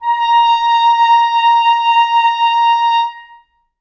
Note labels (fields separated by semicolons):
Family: reed; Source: acoustic; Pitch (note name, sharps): A#5; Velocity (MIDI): 127; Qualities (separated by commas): reverb